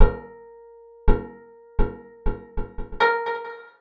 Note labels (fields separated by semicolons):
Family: guitar; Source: acoustic; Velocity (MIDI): 75; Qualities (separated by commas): percussive, reverb